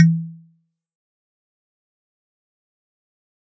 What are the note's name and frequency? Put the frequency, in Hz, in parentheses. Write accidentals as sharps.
E3 (164.8 Hz)